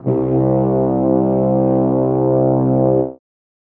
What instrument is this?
acoustic brass instrument